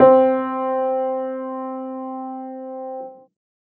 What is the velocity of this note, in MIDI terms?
75